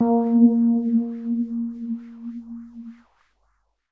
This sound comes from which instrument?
electronic keyboard